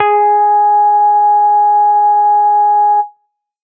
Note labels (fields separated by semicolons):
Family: bass; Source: synthesizer; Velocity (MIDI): 75